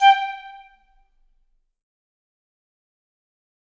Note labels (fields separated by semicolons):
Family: flute; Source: acoustic; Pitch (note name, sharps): G5; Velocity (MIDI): 25; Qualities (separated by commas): fast decay, percussive, reverb